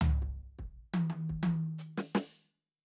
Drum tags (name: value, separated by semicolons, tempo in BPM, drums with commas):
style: New Orleans funk; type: fill; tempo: 84 BPM; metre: 4/4; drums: hi-hat pedal, snare, high tom, floor tom, kick